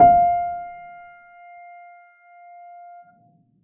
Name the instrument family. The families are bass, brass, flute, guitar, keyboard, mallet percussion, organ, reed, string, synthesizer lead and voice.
keyboard